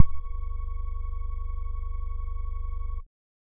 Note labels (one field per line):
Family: bass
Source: synthesizer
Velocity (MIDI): 25